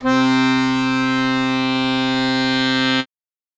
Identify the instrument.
acoustic reed instrument